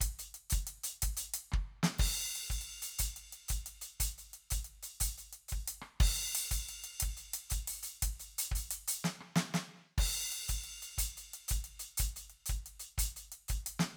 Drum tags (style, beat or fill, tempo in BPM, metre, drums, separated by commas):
rock, beat, 120 BPM, 4/4, crash, closed hi-hat, open hi-hat, snare, cross-stick, kick